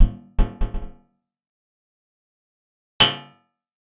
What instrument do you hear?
acoustic guitar